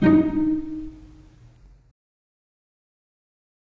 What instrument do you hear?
acoustic string instrument